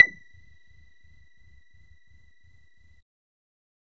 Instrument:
synthesizer bass